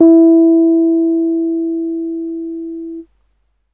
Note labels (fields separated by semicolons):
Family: keyboard; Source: electronic; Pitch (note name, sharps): E4; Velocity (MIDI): 50; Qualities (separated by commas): dark